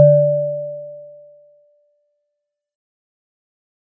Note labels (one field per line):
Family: mallet percussion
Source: acoustic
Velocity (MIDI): 50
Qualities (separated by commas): fast decay